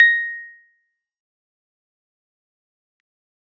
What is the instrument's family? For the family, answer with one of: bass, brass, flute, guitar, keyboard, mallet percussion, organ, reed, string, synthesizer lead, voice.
keyboard